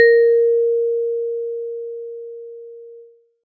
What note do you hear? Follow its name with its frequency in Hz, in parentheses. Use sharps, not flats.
A#4 (466.2 Hz)